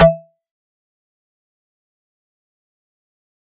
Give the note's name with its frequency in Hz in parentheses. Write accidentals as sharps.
E3 (164.8 Hz)